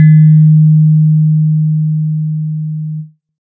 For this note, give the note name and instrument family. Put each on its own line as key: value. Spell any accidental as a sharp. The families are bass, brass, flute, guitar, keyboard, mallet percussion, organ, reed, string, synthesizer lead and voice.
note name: D#3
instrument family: synthesizer lead